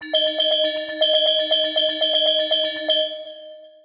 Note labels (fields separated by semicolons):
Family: mallet percussion; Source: synthesizer; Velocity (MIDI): 100; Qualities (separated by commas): long release, multiphonic, tempo-synced